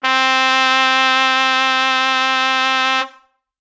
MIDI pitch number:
60